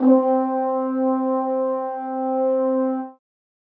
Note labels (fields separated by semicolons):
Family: brass; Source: acoustic; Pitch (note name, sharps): C4; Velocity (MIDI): 25; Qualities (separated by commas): reverb